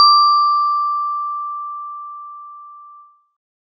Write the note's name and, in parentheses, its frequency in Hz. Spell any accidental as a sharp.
D6 (1175 Hz)